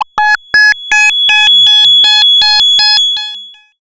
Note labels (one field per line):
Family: bass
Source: synthesizer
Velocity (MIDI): 127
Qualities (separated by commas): bright, distorted, long release, multiphonic, tempo-synced